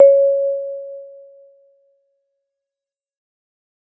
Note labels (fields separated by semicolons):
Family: mallet percussion; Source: acoustic; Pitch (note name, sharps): C#5; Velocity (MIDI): 50; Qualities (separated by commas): fast decay